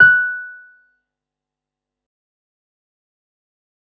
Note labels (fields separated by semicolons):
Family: keyboard; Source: electronic; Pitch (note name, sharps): F#6; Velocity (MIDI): 75; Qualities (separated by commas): fast decay, percussive